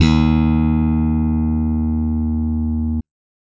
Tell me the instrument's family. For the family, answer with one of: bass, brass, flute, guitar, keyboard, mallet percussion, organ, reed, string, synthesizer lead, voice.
bass